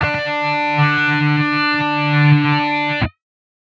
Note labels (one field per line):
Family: guitar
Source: electronic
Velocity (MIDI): 25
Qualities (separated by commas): bright, distorted